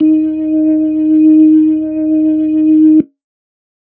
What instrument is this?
electronic organ